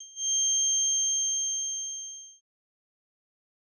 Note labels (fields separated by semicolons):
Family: bass; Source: synthesizer; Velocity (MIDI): 75; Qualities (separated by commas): bright, distorted, fast decay